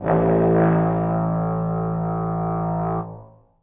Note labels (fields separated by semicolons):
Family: brass; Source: acoustic; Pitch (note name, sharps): A1; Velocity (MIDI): 100; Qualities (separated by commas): bright, reverb